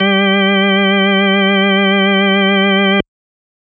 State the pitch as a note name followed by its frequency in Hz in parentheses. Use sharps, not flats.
G3 (196 Hz)